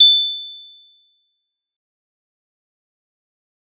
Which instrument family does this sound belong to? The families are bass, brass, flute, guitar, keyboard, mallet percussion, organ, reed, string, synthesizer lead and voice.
mallet percussion